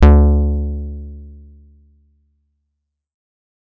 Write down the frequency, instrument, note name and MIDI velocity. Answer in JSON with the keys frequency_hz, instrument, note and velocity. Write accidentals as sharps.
{"frequency_hz": 73.42, "instrument": "electronic guitar", "note": "D2", "velocity": 50}